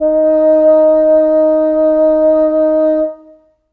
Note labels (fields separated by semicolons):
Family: reed; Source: acoustic; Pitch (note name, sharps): D#4; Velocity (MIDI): 50; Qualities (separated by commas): reverb